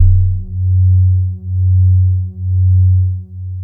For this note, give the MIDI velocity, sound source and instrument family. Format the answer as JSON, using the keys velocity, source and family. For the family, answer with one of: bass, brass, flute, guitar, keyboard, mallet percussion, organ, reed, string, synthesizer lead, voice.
{"velocity": 25, "source": "synthesizer", "family": "bass"}